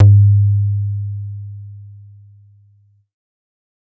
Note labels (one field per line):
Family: bass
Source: synthesizer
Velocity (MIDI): 75